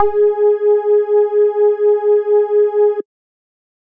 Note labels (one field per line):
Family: bass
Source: synthesizer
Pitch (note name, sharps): G#4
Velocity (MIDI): 75